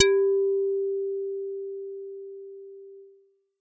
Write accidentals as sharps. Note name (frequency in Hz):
G4 (392 Hz)